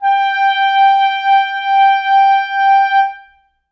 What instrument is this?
acoustic reed instrument